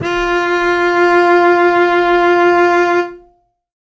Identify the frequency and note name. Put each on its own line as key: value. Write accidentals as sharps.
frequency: 349.2 Hz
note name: F4